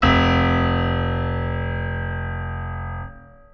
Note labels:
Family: organ; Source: electronic; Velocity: 127; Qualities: long release, reverb

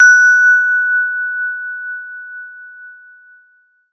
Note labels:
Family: mallet percussion; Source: acoustic; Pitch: F#6; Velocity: 127

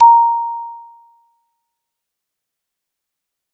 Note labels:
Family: mallet percussion; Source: acoustic; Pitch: A#5; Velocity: 127; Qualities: fast decay

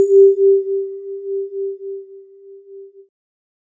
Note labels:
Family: keyboard; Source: electronic; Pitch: G4; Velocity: 25; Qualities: multiphonic

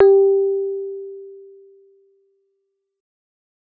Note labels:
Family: keyboard; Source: electronic; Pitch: G4; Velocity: 50

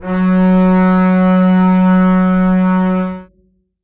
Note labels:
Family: string; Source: acoustic; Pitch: F#3; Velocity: 50; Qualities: reverb

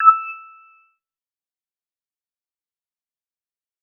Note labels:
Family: bass; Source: synthesizer; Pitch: E6; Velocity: 50; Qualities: distorted, fast decay, percussive

